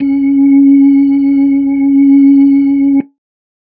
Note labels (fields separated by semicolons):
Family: organ; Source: electronic; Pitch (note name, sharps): C#4; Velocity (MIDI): 50; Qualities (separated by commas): dark